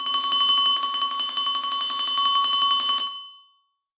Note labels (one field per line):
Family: mallet percussion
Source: acoustic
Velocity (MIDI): 25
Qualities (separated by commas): reverb